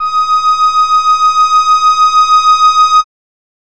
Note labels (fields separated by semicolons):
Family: keyboard; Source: acoustic; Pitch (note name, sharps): D#6; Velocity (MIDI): 25; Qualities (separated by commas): bright